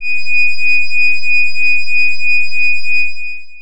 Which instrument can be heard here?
electronic organ